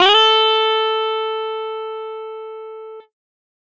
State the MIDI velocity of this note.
127